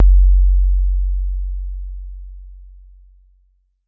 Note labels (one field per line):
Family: keyboard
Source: electronic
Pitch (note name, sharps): F#1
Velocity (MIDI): 50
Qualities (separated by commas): dark